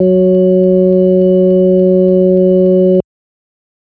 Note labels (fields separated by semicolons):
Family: organ; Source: electronic; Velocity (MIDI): 127; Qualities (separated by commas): dark